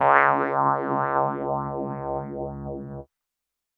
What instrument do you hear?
electronic keyboard